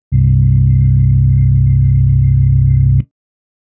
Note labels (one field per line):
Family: organ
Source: electronic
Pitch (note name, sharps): C1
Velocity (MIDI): 25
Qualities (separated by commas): dark